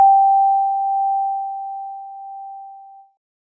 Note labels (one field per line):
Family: keyboard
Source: electronic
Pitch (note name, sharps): G5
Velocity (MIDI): 127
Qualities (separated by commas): multiphonic